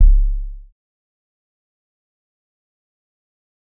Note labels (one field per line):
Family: bass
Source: synthesizer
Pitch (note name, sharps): C#1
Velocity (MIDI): 50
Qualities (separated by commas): dark, fast decay, percussive